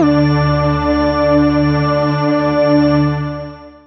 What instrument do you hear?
synthesizer lead